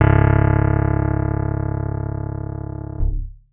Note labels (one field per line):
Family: guitar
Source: electronic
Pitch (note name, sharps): C#1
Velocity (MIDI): 75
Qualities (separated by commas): reverb